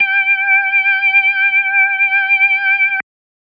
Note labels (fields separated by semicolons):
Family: organ; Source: electronic; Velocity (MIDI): 50